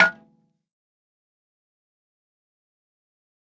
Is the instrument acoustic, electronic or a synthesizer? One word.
acoustic